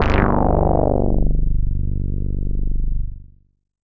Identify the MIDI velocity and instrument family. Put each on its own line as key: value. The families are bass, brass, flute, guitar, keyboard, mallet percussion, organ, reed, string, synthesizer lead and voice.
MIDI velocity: 100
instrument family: bass